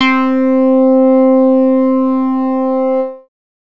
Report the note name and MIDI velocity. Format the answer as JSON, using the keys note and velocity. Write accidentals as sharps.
{"note": "C4", "velocity": 127}